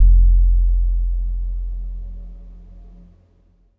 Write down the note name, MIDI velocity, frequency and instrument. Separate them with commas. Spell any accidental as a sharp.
F1, 50, 43.65 Hz, electronic guitar